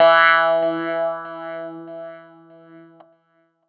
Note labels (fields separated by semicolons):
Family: keyboard; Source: electronic; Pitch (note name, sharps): E3; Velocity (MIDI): 127